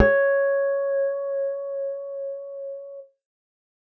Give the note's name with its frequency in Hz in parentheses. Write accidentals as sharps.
C#5 (554.4 Hz)